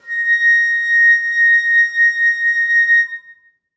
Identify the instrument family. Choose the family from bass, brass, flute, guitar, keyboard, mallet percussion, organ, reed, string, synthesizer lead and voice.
flute